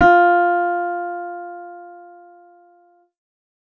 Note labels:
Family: keyboard; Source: synthesizer; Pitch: F4; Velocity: 100

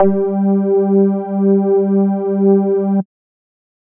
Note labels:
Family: bass; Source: synthesizer; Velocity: 75

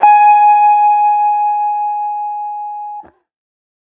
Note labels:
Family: guitar; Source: electronic; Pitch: G#5; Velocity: 50; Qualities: distorted

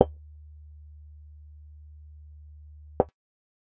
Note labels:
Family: bass; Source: synthesizer; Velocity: 50

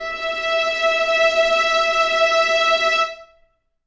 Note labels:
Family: string; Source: acoustic; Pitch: E5; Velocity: 25; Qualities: reverb

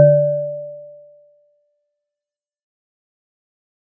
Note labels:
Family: mallet percussion; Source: acoustic; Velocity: 127; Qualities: fast decay

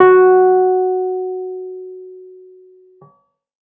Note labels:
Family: keyboard; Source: electronic; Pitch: F#4; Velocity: 100

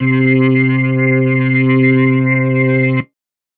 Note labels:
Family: keyboard; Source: electronic; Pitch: C3; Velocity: 75; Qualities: distorted

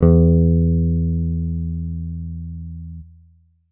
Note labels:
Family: guitar; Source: electronic; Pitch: E2; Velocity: 25

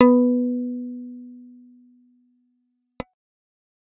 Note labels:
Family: bass; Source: synthesizer; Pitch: B3; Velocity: 100

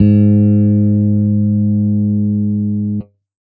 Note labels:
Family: bass; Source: electronic; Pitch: G#2; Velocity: 25; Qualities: dark

